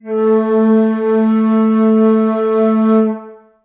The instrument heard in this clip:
acoustic flute